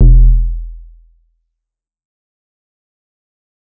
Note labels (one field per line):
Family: bass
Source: synthesizer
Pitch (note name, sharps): E1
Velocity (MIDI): 50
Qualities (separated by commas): dark, fast decay